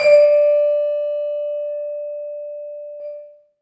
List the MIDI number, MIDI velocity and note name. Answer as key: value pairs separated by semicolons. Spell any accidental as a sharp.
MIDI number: 74; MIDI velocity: 127; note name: D5